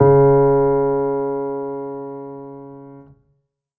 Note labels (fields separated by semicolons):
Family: keyboard; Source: acoustic; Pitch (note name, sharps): C#3; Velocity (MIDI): 25; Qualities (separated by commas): reverb